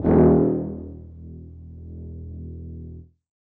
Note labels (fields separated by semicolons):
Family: brass; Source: acoustic; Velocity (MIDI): 75; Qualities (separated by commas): bright, reverb